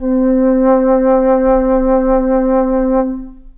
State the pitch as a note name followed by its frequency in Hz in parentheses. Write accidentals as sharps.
C4 (261.6 Hz)